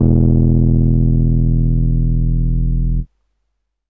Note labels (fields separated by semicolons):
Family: keyboard; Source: electronic; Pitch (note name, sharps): E1; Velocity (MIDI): 75; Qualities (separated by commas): distorted